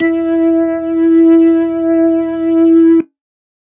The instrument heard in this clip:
electronic organ